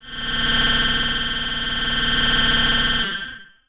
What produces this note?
synthesizer bass